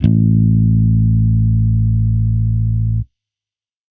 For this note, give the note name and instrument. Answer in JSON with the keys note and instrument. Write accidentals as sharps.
{"note": "A1", "instrument": "electronic bass"}